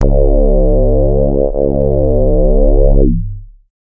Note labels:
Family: bass; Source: synthesizer; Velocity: 127; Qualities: distorted, long release, multiphonic

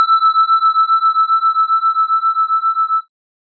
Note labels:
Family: organ; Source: electronic; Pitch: E6; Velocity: 75

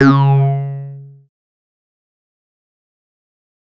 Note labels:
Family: bass; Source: synthesizer; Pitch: C#3; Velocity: 50; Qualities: distorted, fast decay

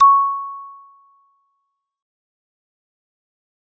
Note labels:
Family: mallet percussion; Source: acoustic; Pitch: C#6; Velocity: 127; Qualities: fast decay, percussive

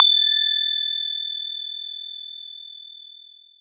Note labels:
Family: mallet percussion; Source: electronic; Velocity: 50; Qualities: bright, distorted, non-linear envelope

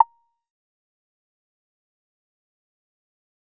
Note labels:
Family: bass; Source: synthesizer; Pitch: A#5; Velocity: 75; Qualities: fast decay, percussive

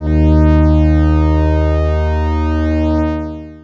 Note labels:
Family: organ; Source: electronic; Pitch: D#2; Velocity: 127; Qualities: distorted, long release

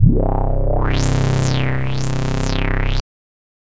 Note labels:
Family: bass; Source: synthesizer; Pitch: C1; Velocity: 127; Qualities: distorted

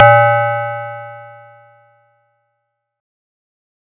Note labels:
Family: mallet percussion; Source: acoustic; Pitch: A#2; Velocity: 75

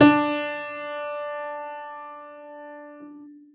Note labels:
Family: keyboard; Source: acoustic; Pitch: D4; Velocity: 127; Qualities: reverb

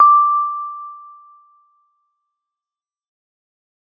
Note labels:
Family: mallet percussion; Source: acoustic; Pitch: D6; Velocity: 50; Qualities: fast decay

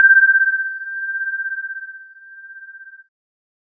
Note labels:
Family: keyboard; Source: electronic; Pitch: G6; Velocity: 25; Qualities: multiphonic

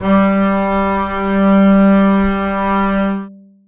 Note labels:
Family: string; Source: acoustic; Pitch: G3; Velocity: 25; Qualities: long release, reverb

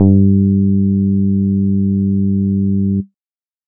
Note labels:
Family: bass; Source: synthesizer; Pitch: G2; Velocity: 50

